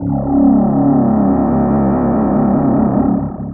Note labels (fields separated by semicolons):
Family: voice; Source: synthesizer; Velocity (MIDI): 127; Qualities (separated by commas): distorted, long release